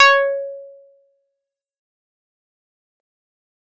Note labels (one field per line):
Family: keyboard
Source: electronic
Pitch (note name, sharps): C#5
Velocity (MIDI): 127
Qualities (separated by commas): distorted, fast decay